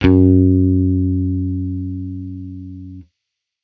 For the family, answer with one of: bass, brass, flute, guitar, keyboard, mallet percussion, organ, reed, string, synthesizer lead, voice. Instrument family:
bass